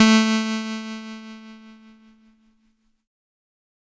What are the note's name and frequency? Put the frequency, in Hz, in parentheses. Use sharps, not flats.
A3 (220 Hz)